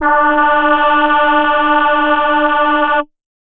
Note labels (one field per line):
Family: voice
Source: synthesizer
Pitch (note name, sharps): D4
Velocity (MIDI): 25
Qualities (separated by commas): multiphonic